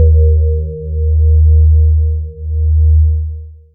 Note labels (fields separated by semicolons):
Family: voice; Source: synthesizer; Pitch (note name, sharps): D#2; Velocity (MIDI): 50; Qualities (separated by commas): dark, long release